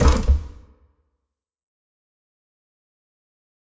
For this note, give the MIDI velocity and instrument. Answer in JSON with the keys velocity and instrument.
{"velocity": 75, "instrument": "acoustic reed instrument"}